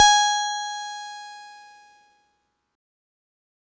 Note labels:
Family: keyboard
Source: electronic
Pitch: G#5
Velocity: 50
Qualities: bright, distorted, fast decay

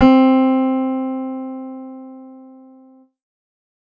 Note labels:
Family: keyboard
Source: synthesizer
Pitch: C4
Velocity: 100

